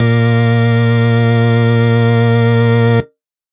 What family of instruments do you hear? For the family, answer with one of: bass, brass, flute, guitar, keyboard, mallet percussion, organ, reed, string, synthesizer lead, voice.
organ